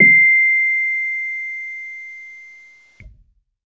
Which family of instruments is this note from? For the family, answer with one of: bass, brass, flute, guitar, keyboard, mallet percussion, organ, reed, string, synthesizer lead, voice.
keyboard